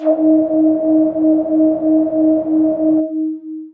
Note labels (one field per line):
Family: voice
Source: synthesizer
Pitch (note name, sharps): D#4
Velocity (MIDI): 25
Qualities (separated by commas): distorted, long release